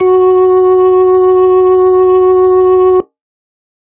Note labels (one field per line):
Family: organ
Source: electronic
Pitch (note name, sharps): F#4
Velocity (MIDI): 25